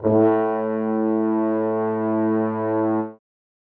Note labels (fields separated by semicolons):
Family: brass; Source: acoustic; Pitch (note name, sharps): A2; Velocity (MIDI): 100; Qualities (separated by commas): reverb